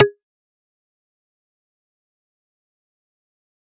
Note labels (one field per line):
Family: mallet percussion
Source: acoustic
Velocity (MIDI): 100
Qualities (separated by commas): fast decay, percussive